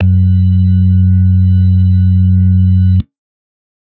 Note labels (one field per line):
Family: organ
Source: electronic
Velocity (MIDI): 75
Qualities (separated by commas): dark